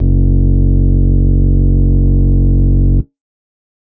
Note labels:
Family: organ; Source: electronic; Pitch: F#1; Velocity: 100; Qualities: distorted

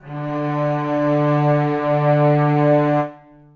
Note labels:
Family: string; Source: acoustic; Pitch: D3; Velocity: 25; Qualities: reverb

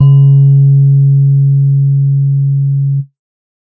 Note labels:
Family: keyboard; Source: electronic; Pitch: C#3; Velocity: 100

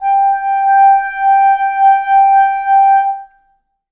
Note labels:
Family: reed; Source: acoustic; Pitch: G5; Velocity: 50; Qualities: reverb

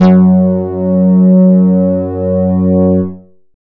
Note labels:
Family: bass; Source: synthesizer; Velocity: 75; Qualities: distorted

